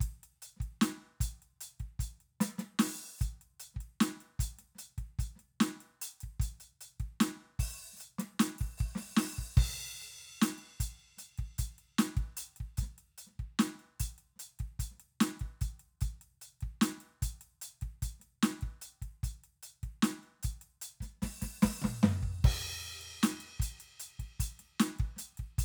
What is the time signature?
4/4